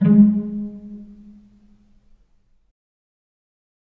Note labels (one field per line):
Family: string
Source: acoustic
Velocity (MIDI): 25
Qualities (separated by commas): dark, reverb